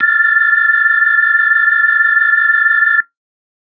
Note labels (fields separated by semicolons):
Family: organ; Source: electronic; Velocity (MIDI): 50